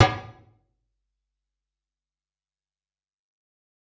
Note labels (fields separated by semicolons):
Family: guitar; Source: electronic; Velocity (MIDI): 50; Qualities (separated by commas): fast decay, percussive, reverb